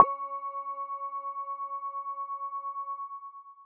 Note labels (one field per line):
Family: mallet percussion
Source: electronic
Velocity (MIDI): 75